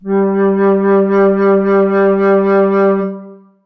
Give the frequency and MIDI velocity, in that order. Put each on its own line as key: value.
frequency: 196 Hz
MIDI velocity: 75